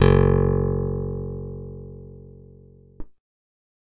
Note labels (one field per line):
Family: keyboard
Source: electronic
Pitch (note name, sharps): F#1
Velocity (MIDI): 25